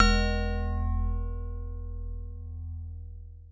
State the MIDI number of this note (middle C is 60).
28